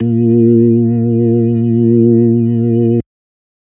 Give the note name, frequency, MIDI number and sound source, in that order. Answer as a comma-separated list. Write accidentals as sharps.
A#2, 116.5 Hz, 46, electronic